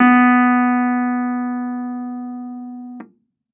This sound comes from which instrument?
electronic keyboard